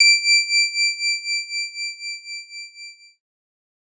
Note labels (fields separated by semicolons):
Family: keyboard; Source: electronic; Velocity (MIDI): 50; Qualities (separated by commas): bright